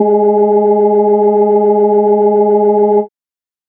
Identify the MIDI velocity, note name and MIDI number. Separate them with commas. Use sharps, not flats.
50, G#3, 56